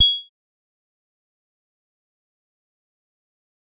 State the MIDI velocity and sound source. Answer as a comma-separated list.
50, synthesizer